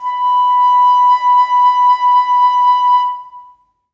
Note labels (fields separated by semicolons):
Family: flute; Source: acoustic; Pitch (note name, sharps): B5; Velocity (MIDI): 25; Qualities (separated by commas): long release, reverb